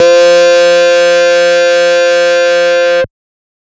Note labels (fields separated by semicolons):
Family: bass; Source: synthesizer; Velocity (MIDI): 127; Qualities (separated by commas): bright, distorted, multiphonic